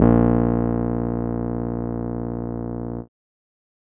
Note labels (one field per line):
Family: keyboard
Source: electronic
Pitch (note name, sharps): A#1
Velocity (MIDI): 25